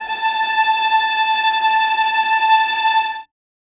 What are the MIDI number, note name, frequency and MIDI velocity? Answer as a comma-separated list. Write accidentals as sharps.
81, A5, 880 Hz, 50